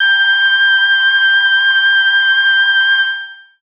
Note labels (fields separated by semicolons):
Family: voice; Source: synthesizer; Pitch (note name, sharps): G6; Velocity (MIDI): 75; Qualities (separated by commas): bright, long release